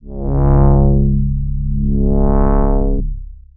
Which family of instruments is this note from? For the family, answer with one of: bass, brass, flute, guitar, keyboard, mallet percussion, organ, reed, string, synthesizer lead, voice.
bass